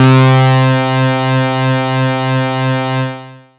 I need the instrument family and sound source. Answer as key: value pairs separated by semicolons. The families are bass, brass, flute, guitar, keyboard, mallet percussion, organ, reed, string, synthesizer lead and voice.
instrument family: bass; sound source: synthesizer